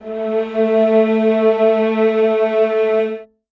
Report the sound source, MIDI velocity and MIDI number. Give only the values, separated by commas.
acoustic, 75, 57